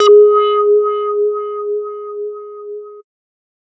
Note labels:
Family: bass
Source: synthesizer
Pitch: G#4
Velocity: 100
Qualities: distorted

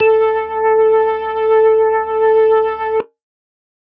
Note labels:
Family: organ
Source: electronic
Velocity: 100

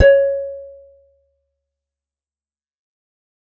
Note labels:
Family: guitar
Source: acoustic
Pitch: C#5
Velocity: 100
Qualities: fast decay

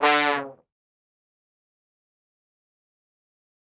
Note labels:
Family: brass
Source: acoustic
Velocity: 75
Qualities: bright, fast decay, percussive, reverb

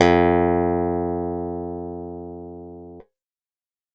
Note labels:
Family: keyboard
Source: electronic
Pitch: F2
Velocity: 127

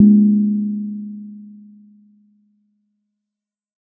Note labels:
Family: mallet percussion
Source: acoustic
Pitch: G#3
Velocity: 50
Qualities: dark, reverb

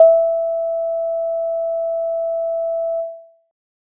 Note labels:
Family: keyboard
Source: electronic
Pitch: E5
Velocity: 25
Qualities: dark

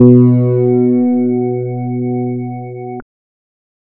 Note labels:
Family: bass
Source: synthesizer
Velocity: 25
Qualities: distorted, multiphonic

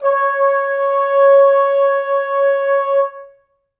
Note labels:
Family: brass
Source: acoustic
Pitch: C#5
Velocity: 25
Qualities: reverb

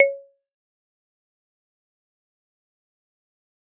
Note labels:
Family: mallet percussion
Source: acoustic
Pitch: C#5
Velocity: 127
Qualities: fast decay, percussive

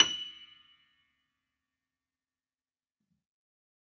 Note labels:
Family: keyboard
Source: acoustic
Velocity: 127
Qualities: fast decay, percussive

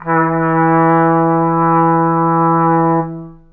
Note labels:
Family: brass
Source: acoustic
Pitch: E3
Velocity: 50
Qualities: long release, reverb

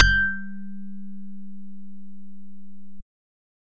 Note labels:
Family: bass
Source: synthesizer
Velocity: 100

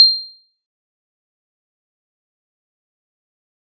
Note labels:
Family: mallet percussion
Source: acoustic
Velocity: 75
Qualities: fast decay, percussive

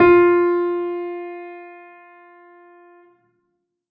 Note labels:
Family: keyboard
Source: acoustic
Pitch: F4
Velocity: 75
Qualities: reverb

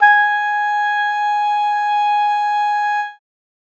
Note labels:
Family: reed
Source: acoustic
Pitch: G#5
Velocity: 75

